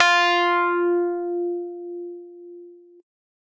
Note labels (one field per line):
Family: keyboard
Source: electronic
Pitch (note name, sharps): F4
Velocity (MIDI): 127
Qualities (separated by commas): distorted